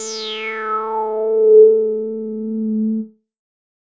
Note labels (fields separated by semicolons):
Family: bass; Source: synthesizer; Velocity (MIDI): 25; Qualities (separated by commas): distorted, non-linear envelope